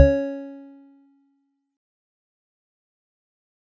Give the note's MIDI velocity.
75